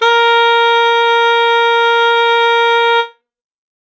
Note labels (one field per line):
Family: reed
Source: acoustic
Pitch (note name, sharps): A#4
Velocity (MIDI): 100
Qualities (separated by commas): reverb